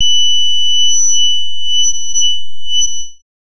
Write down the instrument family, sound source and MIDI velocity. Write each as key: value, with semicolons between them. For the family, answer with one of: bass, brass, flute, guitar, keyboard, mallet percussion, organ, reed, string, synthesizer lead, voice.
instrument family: bass; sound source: synthesizer; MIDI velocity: 50